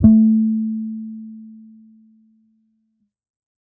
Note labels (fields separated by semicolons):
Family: bass; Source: electronic; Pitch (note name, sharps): A3; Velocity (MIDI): 100; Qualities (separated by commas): dark